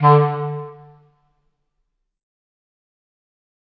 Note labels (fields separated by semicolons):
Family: reed; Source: acoustic; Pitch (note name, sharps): D3; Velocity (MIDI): 127; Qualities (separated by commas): fast decay, reverb